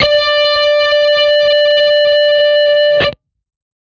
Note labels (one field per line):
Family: guitar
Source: electronic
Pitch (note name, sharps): D5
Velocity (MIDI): 127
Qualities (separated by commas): distorted